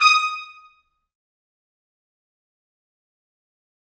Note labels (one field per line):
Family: brass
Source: acoustic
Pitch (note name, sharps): D#6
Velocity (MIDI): 127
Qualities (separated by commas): fast decay, percussive, reverb